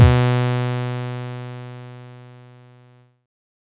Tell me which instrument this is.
synthesizer bass